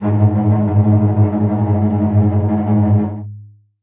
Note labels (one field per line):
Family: string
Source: acoustic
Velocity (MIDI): 75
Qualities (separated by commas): long release, non-linear envelope, reverb